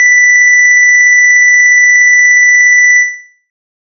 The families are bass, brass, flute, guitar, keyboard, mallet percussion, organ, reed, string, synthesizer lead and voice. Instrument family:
bass